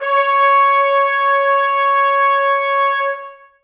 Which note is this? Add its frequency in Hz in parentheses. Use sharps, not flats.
C#5 (554.4 Hz)